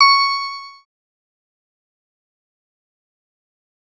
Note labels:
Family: synthesizer lead; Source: synthesizer; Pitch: C#6; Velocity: 100; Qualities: bright, distorted, fast decay

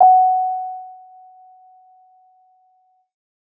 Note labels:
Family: keyboard; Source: electronic; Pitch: F#5; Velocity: 50

